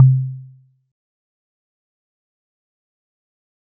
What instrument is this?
acoustic mallet percussion instrument